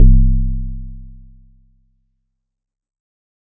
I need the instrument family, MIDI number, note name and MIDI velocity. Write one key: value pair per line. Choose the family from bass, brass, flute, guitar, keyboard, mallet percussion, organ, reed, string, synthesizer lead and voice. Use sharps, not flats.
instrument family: keyboard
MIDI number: 24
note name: C1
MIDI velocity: 100